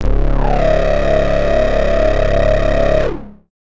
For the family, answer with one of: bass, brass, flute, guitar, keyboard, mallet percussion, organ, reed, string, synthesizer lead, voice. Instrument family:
bass